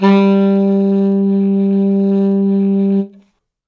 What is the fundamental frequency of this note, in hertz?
196 Hz